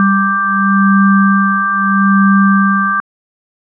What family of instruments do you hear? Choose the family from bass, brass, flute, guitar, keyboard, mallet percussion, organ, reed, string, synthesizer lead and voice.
organ